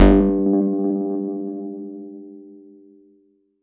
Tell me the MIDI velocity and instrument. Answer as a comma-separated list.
127, electronic guitar